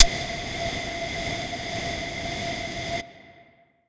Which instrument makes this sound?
acoustic flute